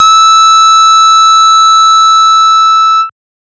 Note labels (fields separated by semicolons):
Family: bass; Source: synthesizer; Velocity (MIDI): 25; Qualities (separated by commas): bright, distorted, multiphonic